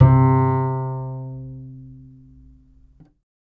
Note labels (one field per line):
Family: bass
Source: electronic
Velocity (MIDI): 100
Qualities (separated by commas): reverb